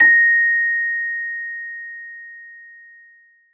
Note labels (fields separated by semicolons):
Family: mallet percussion; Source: acoustic; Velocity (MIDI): 100; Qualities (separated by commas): reverb